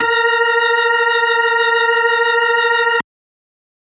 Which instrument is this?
electronic organ